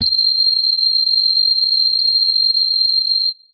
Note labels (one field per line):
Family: guitar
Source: electronic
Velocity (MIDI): 127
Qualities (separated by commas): bright